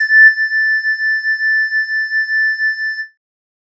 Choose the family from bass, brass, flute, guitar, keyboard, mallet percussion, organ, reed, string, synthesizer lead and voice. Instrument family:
flute